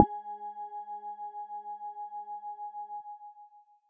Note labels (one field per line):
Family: mallet percussion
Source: electronic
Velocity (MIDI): 50